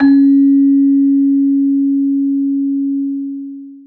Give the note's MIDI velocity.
100